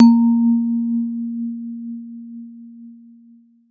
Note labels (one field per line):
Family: mallet percussion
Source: acoustic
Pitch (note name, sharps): A#3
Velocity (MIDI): 100